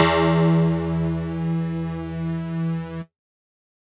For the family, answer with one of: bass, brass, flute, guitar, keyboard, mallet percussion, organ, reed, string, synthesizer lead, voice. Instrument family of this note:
mallet percussion